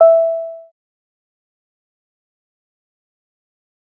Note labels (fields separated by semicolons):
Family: bass; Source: synthesizer; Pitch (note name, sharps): E5; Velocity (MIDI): 75; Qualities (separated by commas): fast decay, percussive